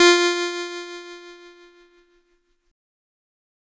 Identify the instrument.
electronic keyboard